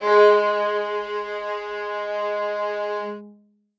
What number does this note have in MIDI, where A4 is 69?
56